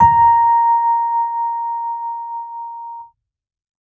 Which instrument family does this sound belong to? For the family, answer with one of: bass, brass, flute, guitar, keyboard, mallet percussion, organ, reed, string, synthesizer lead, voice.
keyboard